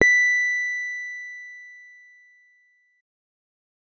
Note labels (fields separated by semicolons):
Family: keyboard; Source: electronic; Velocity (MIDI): 50